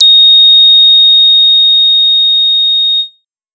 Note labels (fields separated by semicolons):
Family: bass; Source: synthesizer; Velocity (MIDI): 75; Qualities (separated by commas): bright, distorted